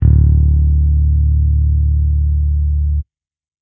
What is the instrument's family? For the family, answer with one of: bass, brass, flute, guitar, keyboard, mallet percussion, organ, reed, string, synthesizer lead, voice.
bass